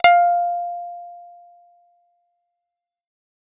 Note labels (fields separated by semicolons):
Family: bass; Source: synthesizer; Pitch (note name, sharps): F5; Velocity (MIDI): 50; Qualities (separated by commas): fast decay